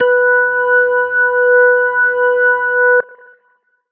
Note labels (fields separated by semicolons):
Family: organ; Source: electronic; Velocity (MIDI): 50